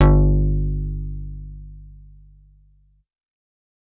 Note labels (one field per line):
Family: bass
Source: synthesizer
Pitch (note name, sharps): G1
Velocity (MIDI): 100